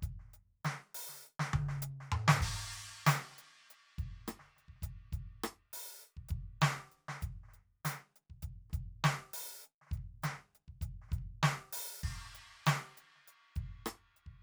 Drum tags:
funk
beat
100 BPM
4/4
crash, closed hi-hat, open hi-hat, hi-hat pedal, snare, cross-stick, high tom, mid tom, kick

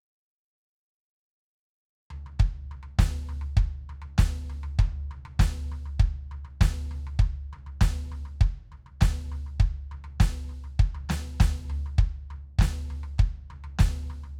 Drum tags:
rock
beat
100 BPM
4/4
snare, floor tom, kick

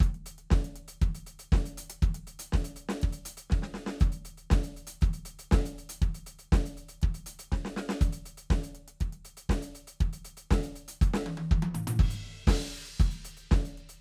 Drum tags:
disco
beat
120 BPM
4/4
crash, ride, closed hi-hat, snare, high tom, mid tom, kick

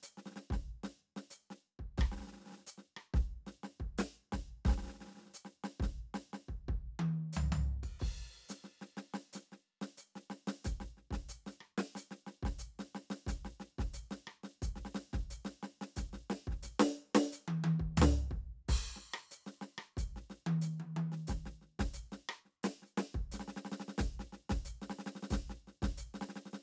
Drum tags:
folk rock
beat
90 BPM
4/4
crash, ride, hi-hat pedal, snare, cross-stick, high tom, floor tom, kick

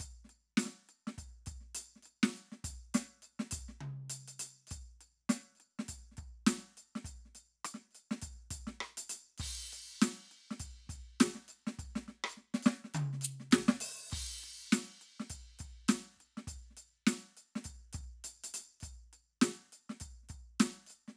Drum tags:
New Orleans funk
beat
102 BPM
4/4
crash, percussion, snare, cross-stick, mid tom, kick

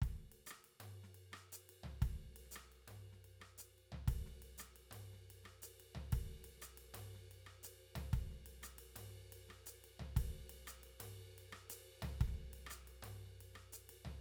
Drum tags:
Latin
beat
118 BPM
4/4
ride, hi-hat pedal, snare, cross-stick, mid tom, floor tom, kick

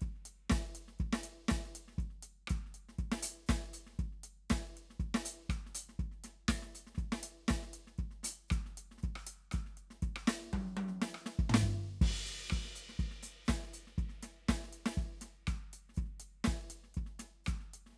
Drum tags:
disco
beat
120 BPM
4/4
crash, ride, closed hi-hat, hi-hat pedal, snare, cross-stick, high tom, floor tom, kick

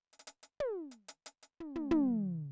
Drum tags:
rock
fill
95 BPM
4/4
closed hi-hat, high tom, floor tom

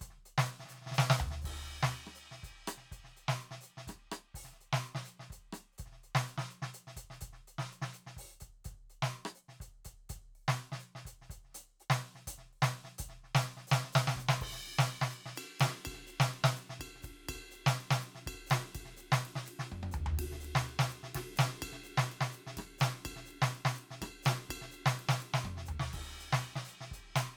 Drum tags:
Latin
beat
125 BPM
3/4
crash, ride, ride bell, closed hi-hat, open hi-hat, hi-hat pedal, snare, cross-stick, high tom, mid tom, floor tom, kick

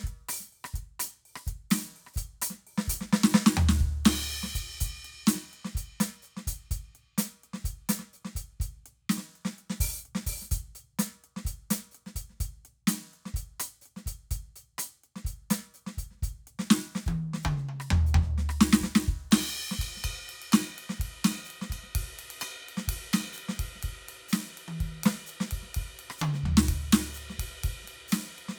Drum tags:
Middle Eastern
beat
126 BPM
4/4
crash, ride, ride bell, closed hi-hat, open hi-hat, hi-hat pedal, snare, cross-stick, high tom, mid tom, floor tom, kick

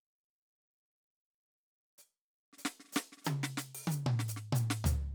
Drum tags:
New Orleans funk
fill
93 BPM
4/4
closed hi-hat, open hi-hat, hi-hat pedal, snare, high tom, mid tom, floor tom

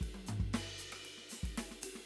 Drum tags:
jazz-funk
beat
116 BPM
4/4
crash, ride, hi-hat pedal, snare, cross-stick, high tom, floor tom, kick

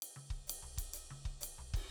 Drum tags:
jazz
fill
125 BPM
4/4
ride, hi-hat pedal, high tom, floor tom, kick

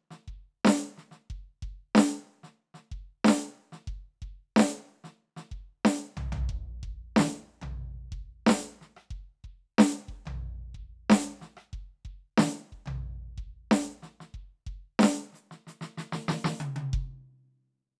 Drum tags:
funk rock
beat
92 BPM
4/4
hi-hat pedal, snare, cross-stick, high tom, floor tom, kick

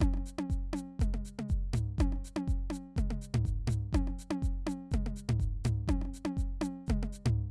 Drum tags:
Latin
beat
122 BPM
4/4
hi-hat pedal, high tom, mid tom, floor tom, kick

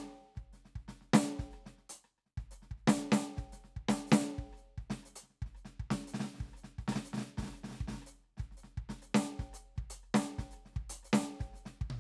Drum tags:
songo
beat
120 BPM
4/4
crash, closed hi-hat, open hi-hat, hi-hat pedal, snare, cross-stick, high tom, kick

